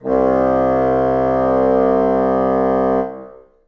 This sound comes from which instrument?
acoustic reed instrument